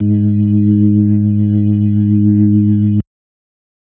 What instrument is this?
electronic organ